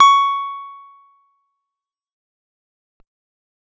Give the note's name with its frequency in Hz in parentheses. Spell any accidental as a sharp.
C#6 (1109 Hz)